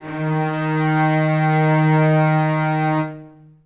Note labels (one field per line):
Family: string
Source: acoustic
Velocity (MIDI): 75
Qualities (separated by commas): long release, reverb